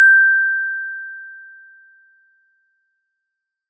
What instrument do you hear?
acoustic mallet percussion instrument